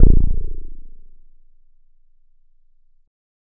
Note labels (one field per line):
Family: keyboard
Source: electronic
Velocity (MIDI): 127